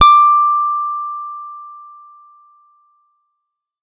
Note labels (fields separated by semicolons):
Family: guitar; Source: electronic; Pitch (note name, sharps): D6; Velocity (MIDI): 50